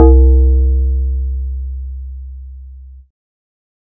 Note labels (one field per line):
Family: bass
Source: synthesizer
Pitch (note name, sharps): C2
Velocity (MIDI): 50